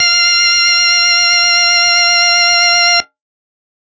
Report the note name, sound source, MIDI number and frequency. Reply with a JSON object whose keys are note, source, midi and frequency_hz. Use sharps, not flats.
{"note": "F5", "source": "electronic", "midi": 77, "frequency_hz": 698.5}